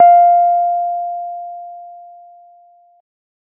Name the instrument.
electronic keyboard